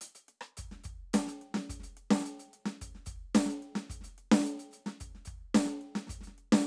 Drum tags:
ijexá
beat
108 BPM
4/4
closed hi-hat, hi-hat pedal, snare, cross-stick, kick

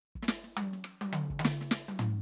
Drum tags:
soul
fill
105 BPM
4/4
snare, cross-stick, high tom, mid tom, floor tom, kick

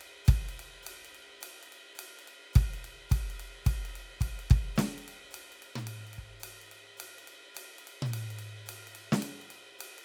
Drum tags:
swing
beat
215 BPM
4/4
ride, hi-hat pedal, snare, high tom, kick

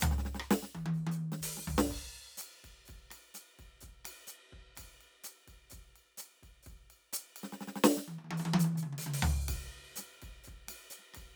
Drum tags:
bossa nova
beat
127 BPM
4/4
crash, ride, closed hi-hat, open hi-hat, hi-hat pedal, snare, cross-stick, high tom, mid tom, floor tom, kick

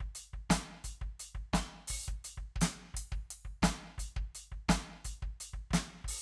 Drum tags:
rock
beat
115 BPM
4/4
closed hi-hat, open hi-hat, hi-hat pedal, snare, kick

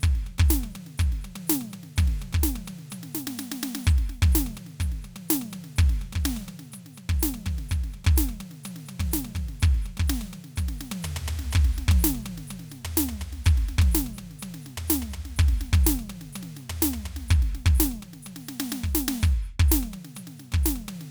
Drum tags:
prog rock
beat
125 BPM
4/4
closed hi-hat, hi-hat pedal, snare, high tom, floor tom, kick

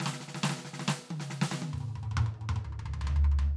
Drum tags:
hip-hop
fill
67 BPM
4/4
ride, snare, high tom, mid tom, floor tom

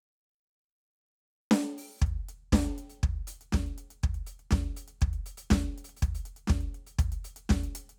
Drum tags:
disco
beat
120 BPM
4/4
closed hi-hat, open hi-hat, hi-hat pedal, snare, kick

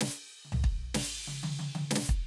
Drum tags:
funk rock
fill
92 BPM
4/4
crash, snare, high tom, floor tom, kick

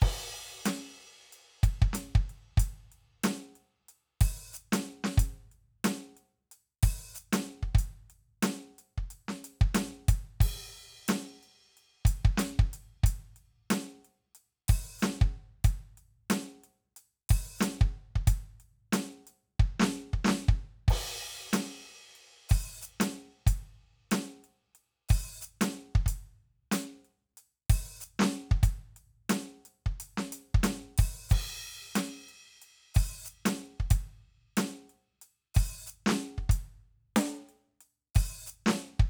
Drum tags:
hip-hop
beat
92 BPM
4/4
crash, closed hi-hat, open hi-hat, hi-hat pedal, snare, kick

